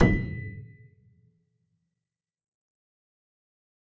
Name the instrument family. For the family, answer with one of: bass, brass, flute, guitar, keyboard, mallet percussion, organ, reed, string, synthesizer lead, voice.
keyboard